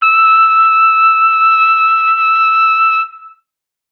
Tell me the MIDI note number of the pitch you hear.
88